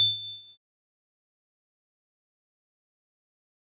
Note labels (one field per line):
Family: keyboard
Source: electronic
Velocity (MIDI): 50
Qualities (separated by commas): bright, fast decay, percussive, reverb